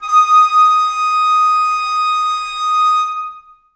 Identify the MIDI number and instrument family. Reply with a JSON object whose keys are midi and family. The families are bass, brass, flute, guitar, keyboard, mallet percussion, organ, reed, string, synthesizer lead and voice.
{"midi": 87, "family": "flute"}